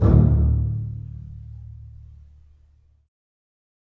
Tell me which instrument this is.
acoustic string instrument